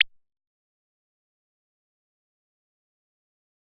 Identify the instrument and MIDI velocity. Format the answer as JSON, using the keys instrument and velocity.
{"instrument": "synthesizer bass", "velocity": 75}